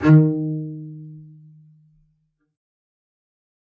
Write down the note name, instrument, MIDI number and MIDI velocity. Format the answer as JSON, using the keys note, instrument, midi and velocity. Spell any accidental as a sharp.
{"note": "D#3", "instrument": "acoustic string instrument", "midi": 51, "velocity": 25}